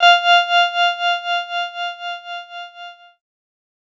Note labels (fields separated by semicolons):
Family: keyboard; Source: electronic; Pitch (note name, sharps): F5; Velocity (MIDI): 100